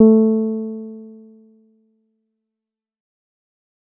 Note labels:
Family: bass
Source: synthesizer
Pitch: A3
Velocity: 50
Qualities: dark, fast decay

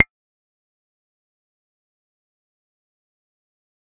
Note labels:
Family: bass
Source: synthesizer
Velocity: 100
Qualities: fast decay, percussive

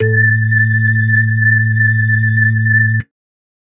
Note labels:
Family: organ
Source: electronic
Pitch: A2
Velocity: 100

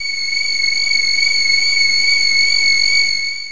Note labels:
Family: voice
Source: synthesizer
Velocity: 75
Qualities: distorted, long release

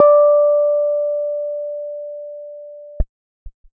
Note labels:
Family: keyboard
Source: electronic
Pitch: D5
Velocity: 25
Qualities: dark

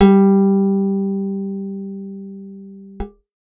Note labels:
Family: guitar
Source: acoustic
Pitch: G3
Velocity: 100

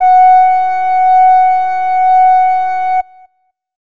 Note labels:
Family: flute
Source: acoustic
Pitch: F#5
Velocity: 50

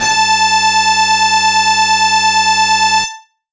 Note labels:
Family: guitar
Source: electronic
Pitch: A5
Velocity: 75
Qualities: distorted

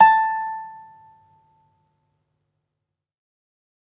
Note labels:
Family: guitar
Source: acoustic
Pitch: A5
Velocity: 25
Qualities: reverb

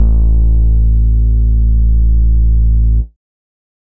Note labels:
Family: bass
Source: synthesizer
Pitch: A1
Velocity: 25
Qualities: distorted, multiphonic, tempo-synced

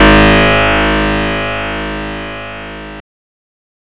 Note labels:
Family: guitar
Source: synthesizer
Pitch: G#1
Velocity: 50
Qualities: bright, distorted

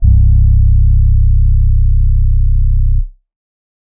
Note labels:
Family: keyboard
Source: electronic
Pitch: C1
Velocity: 50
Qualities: dark

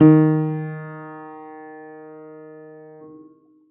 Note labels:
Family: keyboard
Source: acoustic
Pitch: D#3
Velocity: 75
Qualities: reverb

